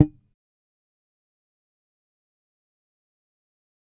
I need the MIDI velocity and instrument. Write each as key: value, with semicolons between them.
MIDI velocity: 25; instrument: electronic bass